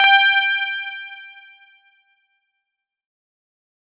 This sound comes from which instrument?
electronic guitar